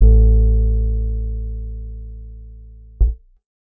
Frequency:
55 Hz